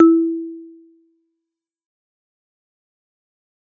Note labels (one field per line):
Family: mallet percussion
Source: acoustic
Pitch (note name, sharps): E4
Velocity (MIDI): 50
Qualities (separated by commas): fast decay, percussive